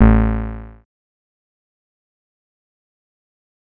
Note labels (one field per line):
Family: synthesizer lead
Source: synthesizer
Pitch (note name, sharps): A1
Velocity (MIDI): 127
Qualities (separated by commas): distorted, fast decay